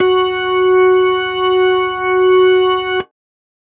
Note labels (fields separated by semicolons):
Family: organ; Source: electronic; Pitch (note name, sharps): F#4; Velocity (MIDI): 25